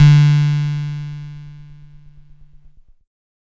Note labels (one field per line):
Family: keyboard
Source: electronic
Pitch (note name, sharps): D3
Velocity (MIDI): 50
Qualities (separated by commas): bright, distorted